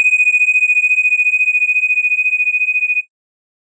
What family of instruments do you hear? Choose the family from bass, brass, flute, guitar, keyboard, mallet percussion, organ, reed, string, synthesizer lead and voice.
organ